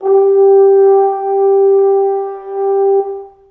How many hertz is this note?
392 Hz